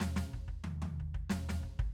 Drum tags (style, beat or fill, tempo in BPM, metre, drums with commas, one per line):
Afro-Cuban bembé
fill
122 BPM
4/4
snare, high tom, floor tom, kick